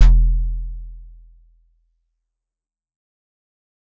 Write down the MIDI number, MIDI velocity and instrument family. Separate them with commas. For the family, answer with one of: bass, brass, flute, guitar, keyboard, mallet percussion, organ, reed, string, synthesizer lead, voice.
28, 75, keyboard